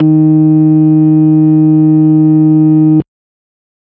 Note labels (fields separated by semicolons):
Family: organ; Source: electronic; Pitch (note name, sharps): D#3; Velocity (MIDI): 127